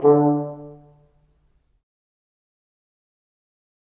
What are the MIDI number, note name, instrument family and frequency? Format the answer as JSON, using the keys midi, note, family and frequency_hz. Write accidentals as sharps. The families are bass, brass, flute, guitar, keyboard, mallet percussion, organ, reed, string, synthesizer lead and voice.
{"midi": 50, "note": "D3", "family": "brass", "frequency_hz": 146.8}